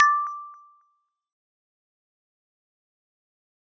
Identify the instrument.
acoustic mallet percussion instrument